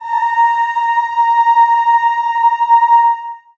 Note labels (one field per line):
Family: voice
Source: acoustic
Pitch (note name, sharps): A#5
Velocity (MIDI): 100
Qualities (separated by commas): reverb